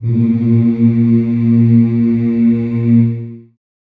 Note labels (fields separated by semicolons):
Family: voice; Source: acoustic; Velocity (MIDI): 127; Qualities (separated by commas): long release, reverb